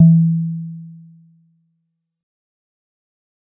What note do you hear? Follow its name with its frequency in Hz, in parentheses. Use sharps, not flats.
E3 (164.8 Hz)